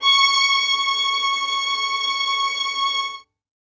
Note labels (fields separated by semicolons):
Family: string; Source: acoustic; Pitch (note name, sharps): C#6; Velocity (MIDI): 127; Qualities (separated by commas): reverb